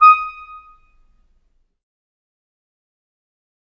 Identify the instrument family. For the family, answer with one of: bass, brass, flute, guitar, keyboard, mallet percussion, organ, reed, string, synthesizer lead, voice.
reed